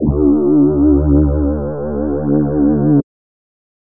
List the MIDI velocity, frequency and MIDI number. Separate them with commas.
127, 73.42 Hz, 38